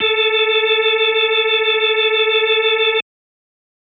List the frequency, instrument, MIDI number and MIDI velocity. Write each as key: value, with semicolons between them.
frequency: 440 Hz; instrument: electronic organ; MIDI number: 69; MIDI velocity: 100